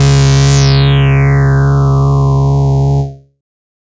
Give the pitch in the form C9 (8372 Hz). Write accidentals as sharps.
C#2 (69.3 Hz)